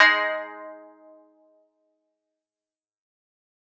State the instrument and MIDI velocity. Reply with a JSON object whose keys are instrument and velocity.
{"instrument": "acoustic guitar", "velocity": 50}